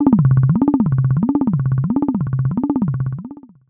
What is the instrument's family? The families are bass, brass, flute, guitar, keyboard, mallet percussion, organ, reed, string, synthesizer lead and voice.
voice